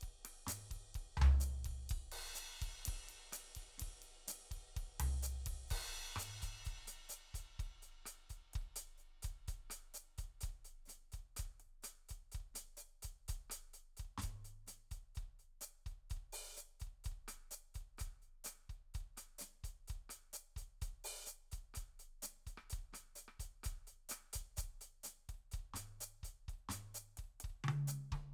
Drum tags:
bossa nova, beat, 127 BPM, 4/4, crash, ride, ride bell, closed hi-hat, open hi-hat, hi-hat pedal, snare, cross-stick, high tom, mid tom, floor tom, kick

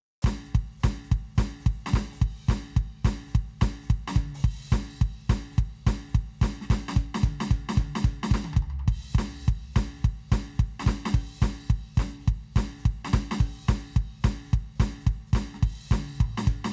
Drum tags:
swing, beat, 215 BPM, 4/4, crash, closed hi-hat, open hi-hat, hi-hat pedal, snare, high tom, mid tom, floor tom, kick

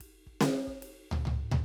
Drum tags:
punk, fill, 144 BPM, 4/4, ride, snare, high tom, floor tom, kick

